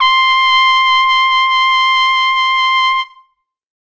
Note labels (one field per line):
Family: brass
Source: acoustic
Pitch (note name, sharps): C6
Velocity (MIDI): 127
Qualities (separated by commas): bright